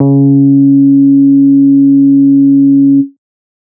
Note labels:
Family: bass; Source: synthesizer; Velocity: 100

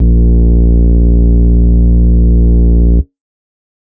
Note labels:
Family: organ; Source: electronic; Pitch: A#1; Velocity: 75; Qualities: distorted

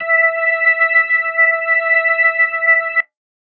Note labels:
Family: organ; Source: electronic; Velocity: 75

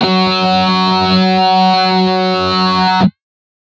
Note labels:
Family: guitar; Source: electronic; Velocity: 75; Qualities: bright, distorted

